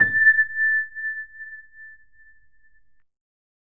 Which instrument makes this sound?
electronic keyboard